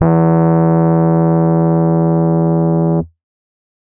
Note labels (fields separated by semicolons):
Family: keyboard; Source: electronic; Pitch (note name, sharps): E2; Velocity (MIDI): 100